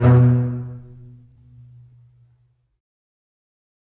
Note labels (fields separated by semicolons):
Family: string; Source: acoustic; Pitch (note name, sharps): B2; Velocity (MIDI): 25; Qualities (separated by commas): reverb